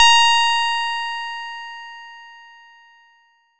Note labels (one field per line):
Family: bass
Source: synthesizer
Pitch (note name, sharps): A#5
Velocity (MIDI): 127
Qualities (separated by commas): bright, distorted